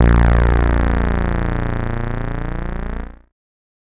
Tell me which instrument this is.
synthesizer bass